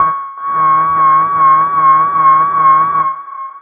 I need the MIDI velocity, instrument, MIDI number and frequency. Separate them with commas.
25, synthesizer bass, 85, 1109 Hz